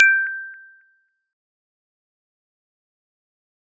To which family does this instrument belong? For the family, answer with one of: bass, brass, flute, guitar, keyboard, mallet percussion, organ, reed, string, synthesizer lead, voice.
mallet percussion